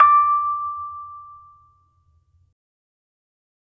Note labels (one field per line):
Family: mallet percussion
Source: acoustic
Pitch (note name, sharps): D6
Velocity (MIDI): 50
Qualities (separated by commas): fast decay, reverb